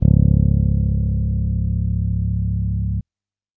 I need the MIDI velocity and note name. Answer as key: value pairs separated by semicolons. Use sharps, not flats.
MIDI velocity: 50; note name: C#1